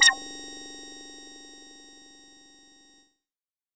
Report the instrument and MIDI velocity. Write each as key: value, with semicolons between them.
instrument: synthesizer bass; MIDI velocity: 25